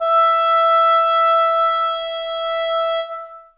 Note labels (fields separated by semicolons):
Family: reed; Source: acoustic; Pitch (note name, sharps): E5; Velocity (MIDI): 127; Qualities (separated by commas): reverb